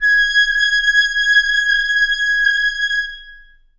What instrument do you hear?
acoustic reed instrument